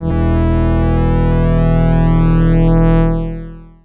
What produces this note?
electronic organ